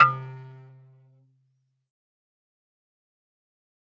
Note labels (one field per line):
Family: mallet percussion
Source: acoustic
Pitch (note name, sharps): C3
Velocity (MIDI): 50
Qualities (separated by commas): fast decay, percussive, reverb